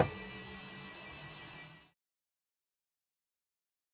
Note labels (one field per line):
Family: keyboard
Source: electronic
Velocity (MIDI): 100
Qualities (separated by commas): bright, fast decay